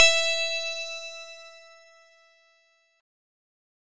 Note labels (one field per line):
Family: synthesizer lead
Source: synthesizer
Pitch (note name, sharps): E5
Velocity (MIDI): 50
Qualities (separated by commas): bright, distorted